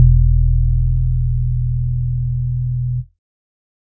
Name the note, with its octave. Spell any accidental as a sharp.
E1